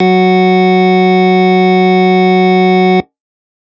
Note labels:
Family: organ; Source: electronic; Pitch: F#3; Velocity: 127; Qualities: distorted

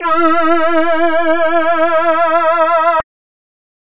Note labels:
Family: voice; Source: synthesizer; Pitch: E4; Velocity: 100

